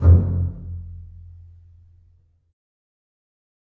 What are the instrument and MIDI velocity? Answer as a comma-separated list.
acoustic string instrument, 50